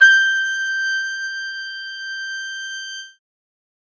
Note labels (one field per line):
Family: reed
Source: acoustic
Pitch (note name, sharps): G6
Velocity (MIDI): 127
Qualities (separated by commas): bright